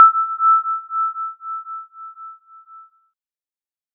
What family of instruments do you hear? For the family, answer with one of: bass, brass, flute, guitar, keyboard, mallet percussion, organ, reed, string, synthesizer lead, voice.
keyboard